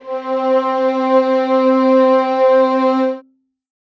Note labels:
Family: string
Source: acoustic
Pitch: C4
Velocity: 75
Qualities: reverb

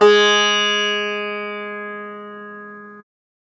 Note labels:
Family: guitar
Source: acoustic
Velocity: 75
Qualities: bright, multiphonic, reverb

